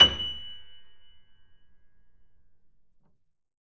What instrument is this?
acoustic keyboard